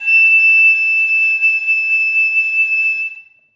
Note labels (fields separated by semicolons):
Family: flute; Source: acoustic; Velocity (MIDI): 100; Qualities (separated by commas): bright, reverb